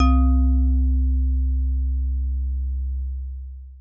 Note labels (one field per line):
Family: mallet percussion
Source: acoustic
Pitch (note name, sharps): C2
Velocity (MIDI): 127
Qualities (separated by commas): long release